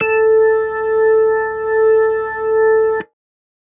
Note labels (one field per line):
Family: organ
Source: electronic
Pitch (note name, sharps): A4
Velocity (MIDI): 75